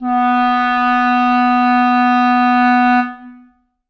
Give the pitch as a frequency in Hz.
246.9 Hz